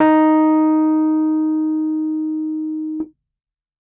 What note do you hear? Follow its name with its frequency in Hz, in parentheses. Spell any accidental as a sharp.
D#4 (311.1 Hz)